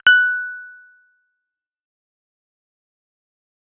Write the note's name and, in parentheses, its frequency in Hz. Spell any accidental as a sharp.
F#6 (1480 Hz)